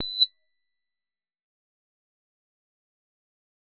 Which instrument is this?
synthesizer bass